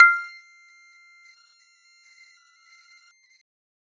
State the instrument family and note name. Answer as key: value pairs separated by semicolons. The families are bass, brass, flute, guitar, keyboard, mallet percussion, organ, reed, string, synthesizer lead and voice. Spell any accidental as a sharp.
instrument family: mallet percussion; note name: F6